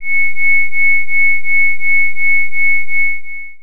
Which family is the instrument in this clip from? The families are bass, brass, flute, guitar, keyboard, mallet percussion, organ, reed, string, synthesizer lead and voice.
organ